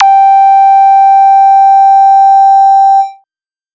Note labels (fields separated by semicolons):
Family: bass; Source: synthesizer; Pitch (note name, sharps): G5; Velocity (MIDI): 100; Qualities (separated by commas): bright, distorted